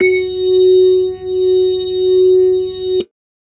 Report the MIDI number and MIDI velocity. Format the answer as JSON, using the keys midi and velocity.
{"midi": 66, "velocity": 75}